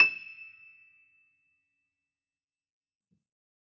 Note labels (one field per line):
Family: keyboard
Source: acoustic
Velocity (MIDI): 100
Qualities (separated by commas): fast decay, percussive